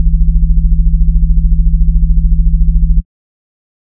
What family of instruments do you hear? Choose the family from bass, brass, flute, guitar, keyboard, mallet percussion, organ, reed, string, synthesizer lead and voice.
organ